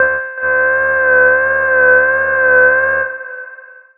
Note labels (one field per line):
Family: bass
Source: synthesizer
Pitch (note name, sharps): C5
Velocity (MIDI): 100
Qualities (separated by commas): long release, reverb